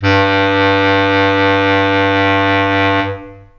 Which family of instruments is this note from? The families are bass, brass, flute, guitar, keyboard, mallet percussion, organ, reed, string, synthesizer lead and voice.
reed